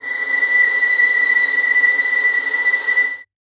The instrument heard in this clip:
acoustic string instrument